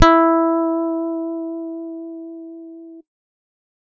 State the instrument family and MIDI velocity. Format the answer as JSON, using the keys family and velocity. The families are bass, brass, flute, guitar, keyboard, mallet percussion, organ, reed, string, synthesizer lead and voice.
{"family": "guitar", "velocity": 25}